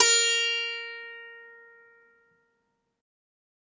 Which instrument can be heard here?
acoustic guitar